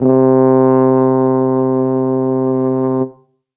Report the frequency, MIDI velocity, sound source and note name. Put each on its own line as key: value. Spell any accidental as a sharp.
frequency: 130.8 Hz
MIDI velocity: 75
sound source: acoustic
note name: C3